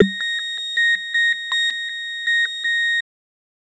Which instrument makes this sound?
synthesizer bass